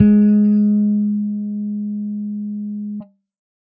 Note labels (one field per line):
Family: bass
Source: electronic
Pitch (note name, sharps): G#3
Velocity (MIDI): 75